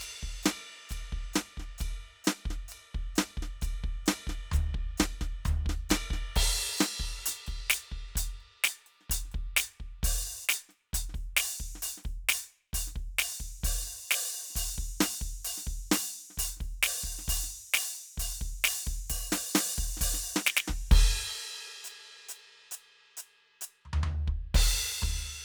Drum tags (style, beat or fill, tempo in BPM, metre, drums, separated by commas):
pop, beat, 132 BPM, 4/4, crash, ride bell, closed hi-hat, open hi-hat, hi-hat pedal, snare, floor tom, kick